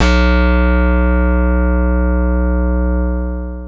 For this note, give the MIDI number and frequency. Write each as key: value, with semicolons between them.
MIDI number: 35; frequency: 61.74 Hz